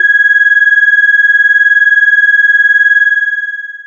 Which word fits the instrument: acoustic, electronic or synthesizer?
synthesizer